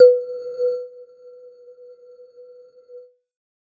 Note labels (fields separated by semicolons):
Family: mallet percussion; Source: electronic; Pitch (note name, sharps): B4; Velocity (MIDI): 75; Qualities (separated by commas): non-linear envelope